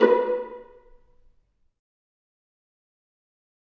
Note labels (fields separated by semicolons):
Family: string; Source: acoustic; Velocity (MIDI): 127; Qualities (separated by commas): dark, fast decay, reverb